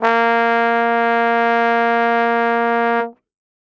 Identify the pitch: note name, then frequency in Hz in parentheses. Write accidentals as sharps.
A#3 (233.1 Hz)